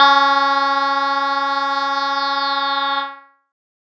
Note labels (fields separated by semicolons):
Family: keyboard; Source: electronic; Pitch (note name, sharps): C#4; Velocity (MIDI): 100; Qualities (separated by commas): bright, distorted, multiphonic